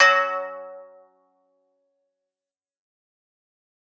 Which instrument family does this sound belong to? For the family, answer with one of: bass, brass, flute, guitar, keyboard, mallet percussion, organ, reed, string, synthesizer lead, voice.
guitar